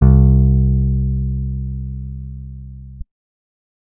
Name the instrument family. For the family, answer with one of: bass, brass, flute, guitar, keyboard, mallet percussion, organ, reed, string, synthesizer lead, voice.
guitar